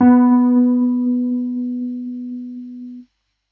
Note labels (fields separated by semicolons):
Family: keyboard; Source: electronic; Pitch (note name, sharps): B3; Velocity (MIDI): 75